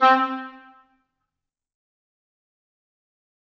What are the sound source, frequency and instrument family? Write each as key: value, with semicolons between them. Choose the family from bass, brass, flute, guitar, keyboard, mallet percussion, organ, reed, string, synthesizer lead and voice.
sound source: acoustic; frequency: 261.6 Hz; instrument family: reed